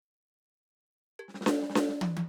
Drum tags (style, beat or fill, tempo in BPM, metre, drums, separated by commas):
soul, fill, 105 BPM, 4/4, percussion, snare, high tom